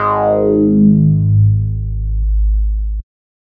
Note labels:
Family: bass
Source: synthesizer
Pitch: G#1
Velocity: 25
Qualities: distorted

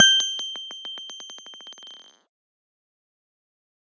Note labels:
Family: guitar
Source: electronic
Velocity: 127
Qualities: fast decay

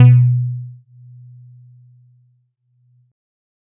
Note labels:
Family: keyboard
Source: electronic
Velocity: 50

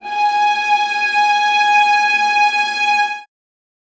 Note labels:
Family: string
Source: acoustic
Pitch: G#5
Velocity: 75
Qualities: reverb

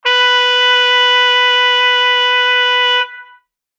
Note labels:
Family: brass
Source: acoustic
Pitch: B4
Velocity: 127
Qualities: bright, distorted

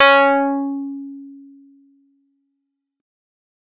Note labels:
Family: keyboard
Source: electronic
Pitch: C#4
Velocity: 127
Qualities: distorted

